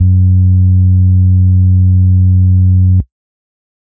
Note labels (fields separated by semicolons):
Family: organ; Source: electronic; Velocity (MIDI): 25; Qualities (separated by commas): distorted